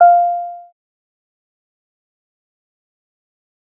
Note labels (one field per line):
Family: bass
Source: synthesizer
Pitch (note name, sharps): F5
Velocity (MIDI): 50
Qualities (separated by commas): fast decay, percussive